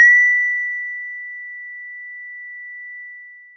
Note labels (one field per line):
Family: mallet percussion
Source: acoustic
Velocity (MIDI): 50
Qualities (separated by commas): long release